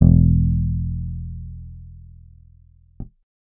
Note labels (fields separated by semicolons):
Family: bass; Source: synthesizer; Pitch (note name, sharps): E1; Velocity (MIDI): 75; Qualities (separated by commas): dark